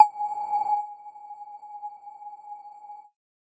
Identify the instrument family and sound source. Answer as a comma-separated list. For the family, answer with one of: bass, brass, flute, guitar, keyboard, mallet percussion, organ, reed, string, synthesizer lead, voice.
mallet percussion, electronic